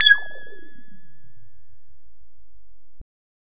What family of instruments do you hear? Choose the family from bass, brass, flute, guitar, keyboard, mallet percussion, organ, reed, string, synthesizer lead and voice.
bass